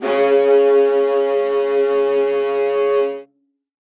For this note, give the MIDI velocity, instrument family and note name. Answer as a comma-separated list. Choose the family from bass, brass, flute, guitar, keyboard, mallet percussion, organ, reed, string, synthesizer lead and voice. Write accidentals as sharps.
127, string, C#3